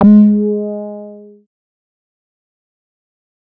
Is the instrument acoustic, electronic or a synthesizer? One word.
synthesizer